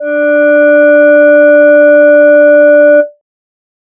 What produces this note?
synthesizer voice